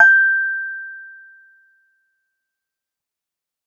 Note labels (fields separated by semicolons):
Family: keyboard; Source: electronic; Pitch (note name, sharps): G6; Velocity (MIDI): 75; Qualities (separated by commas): fast decay